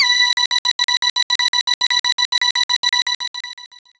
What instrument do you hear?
synthesizer lead